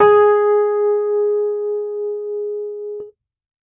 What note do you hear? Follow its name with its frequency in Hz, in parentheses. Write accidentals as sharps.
G#4 (415.3 Hz)